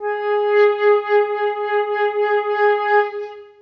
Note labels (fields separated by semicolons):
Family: flute; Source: acoustic; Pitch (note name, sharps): G#4; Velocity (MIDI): 25; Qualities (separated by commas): long release, reverb